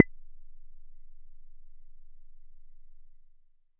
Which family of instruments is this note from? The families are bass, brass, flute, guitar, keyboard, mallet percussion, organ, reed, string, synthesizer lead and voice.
bass